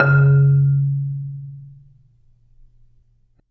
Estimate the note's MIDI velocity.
50